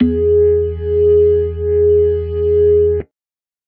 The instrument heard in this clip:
electronic organ